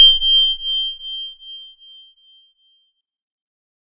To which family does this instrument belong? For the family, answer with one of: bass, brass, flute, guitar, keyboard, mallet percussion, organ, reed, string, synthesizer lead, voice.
organ